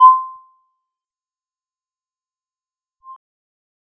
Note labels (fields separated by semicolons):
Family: bass; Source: synthesizer; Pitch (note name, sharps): C6; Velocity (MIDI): 25; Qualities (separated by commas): fast decay, percussive